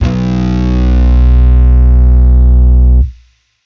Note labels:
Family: bass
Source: electronic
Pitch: B1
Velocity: 50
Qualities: bright, distorted

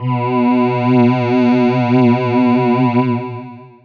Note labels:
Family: voice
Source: synthesizer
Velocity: 50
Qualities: distorted, long release

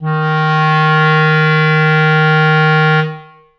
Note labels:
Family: reed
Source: acoustic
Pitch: D#3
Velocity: 127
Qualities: reverb

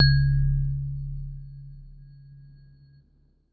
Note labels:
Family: keyboard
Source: electronic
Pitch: C#1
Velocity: 127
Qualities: dark

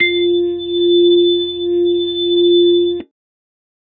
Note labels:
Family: organ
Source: electronic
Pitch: F4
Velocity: 75

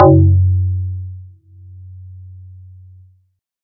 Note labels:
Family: guitar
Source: synthesizer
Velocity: 127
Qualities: dark

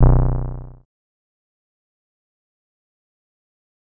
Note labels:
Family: synthesizer lead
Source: synthesizer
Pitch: B0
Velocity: 127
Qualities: distorted, fast decay

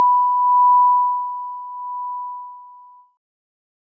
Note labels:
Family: keyboard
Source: electronic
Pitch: B5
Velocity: 100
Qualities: multiphonic

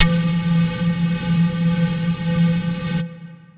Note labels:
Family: flute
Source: acoustic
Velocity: 100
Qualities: distorted, long release

